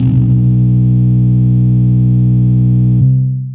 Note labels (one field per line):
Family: guitar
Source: electronic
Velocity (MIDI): 25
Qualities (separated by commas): bright, distorted, long release